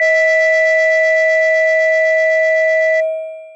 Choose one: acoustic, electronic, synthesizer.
electronic